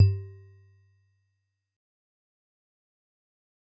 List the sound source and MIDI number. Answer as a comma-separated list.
acoustic, 43